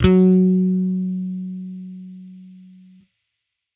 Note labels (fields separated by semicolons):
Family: bass; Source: electronic; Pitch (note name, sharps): F#3; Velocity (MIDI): 50; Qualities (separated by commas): distorted